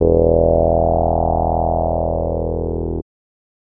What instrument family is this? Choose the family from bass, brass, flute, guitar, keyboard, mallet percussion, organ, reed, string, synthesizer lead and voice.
bass